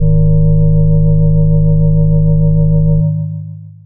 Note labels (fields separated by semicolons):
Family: mallet percussion; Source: electronic; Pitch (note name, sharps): G#0; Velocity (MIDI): 50; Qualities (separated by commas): long release